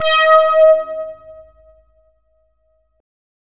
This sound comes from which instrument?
synthesizer bass